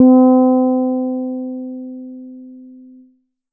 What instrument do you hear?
synthesizer bass